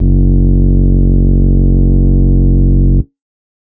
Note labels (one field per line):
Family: organ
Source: electronic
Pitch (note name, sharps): F#1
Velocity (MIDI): 127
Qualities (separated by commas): distorted